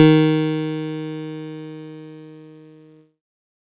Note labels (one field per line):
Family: keyboard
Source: electronic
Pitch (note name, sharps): D#3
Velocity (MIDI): 25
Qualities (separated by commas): bright, distorted